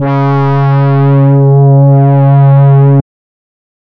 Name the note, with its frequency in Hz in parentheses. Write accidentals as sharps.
C#3 (138.6 Hz)